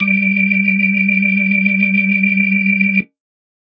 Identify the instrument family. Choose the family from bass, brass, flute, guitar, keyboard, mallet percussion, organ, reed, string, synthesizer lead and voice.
organ